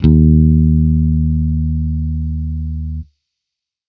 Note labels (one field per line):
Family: bass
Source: electronic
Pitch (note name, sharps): D#2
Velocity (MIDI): 50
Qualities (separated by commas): distorted